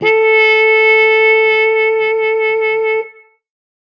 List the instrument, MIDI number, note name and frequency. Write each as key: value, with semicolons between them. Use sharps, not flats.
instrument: acoustic brass instrument; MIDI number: 69; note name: A4; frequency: 440 Hz